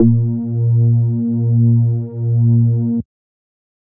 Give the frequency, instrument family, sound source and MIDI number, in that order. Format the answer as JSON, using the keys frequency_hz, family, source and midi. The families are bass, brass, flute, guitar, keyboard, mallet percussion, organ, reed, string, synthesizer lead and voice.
{"frequency_hz": 116.5, "family": "bass", "source": "synthesizer", "midi": 46}